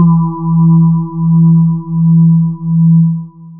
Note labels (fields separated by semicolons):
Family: voice; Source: synthesizer; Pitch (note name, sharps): E3; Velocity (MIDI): 25; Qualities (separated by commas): dark, long release